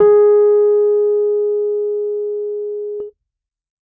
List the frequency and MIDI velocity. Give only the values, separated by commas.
415.3 Hz, 100